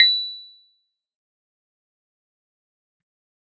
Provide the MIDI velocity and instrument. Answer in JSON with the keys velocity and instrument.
{"velocity": 100, "instrument": "electronic keyboard"}